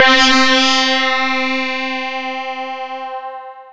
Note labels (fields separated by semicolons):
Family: mallet percussion; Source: electronic; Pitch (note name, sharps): C4; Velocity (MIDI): 75; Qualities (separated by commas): bright, distorted, long release, non-linear envelope